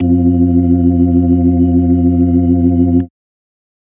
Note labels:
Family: organ; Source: electronic; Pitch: F2; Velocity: 50

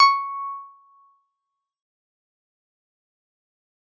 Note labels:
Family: keyboard; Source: electronic; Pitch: C#6; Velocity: 127; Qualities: fast decay

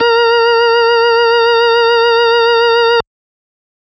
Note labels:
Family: organ; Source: electronic; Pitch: A#4; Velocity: 100; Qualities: distorted

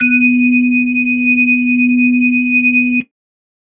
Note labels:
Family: organ; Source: electronic; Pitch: B3; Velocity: 25

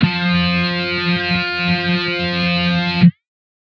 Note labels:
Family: guitar; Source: electronic; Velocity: 127; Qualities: bright, distorted

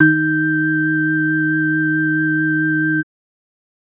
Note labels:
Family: organ; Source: electronic; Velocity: 127; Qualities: multiphonic

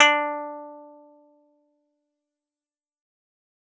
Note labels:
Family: guitar; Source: acoustic; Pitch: D4; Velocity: 25; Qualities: fast decay, reverb

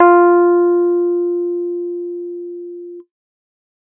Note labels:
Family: keyboard; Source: electronic; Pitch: F4; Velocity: 127

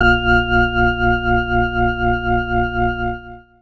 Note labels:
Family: organ; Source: electronic; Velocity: 25; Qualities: distorted

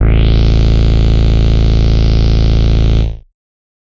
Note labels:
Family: bass; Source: synthesizer; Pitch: A0; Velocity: 25; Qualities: bright, distorted

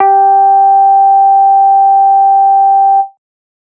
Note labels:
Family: bass; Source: synthesizer; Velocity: 25

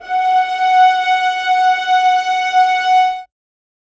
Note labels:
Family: string; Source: acoustic; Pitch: F#5; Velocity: 25; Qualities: reverb

